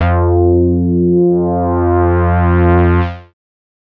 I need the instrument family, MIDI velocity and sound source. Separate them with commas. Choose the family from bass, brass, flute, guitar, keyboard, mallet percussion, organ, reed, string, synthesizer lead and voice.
bass, 75, synthesizer